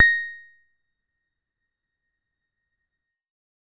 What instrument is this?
electronic keyboard